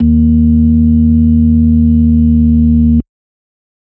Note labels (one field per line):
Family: organ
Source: electronic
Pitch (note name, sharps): D#2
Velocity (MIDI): 127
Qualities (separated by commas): dark